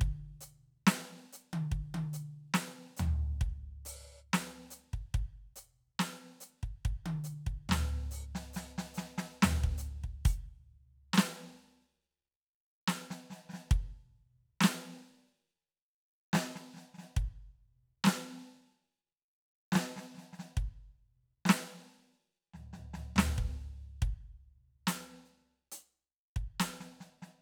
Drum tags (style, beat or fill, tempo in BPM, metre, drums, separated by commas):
half-time rock, beat, 140 BPM, 4/4, closed hi-hat, open hi-hat, hi-hat pedal, snare, high tom, floor tom, kick